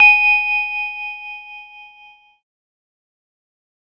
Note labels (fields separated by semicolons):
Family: keyboard; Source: electronic; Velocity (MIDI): 50; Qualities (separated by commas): fast decay, reverb